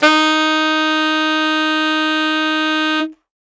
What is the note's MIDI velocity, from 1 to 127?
75